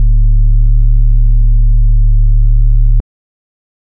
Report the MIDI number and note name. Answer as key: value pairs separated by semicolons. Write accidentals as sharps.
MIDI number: 26; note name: D1